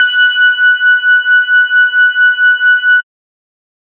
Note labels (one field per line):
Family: bass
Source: synthesizer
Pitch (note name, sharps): F#6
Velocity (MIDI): 100